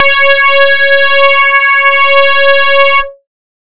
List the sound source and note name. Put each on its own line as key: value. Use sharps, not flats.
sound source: synthesizer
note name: C#5